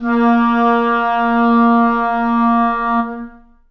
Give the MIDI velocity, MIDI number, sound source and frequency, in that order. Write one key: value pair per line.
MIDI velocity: 25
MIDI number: 58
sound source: acoustic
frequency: 233.1 Hz